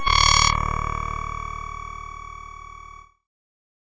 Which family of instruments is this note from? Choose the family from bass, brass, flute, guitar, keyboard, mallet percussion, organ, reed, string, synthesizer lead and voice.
keyboard